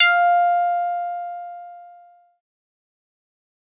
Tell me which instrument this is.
synthesizer lead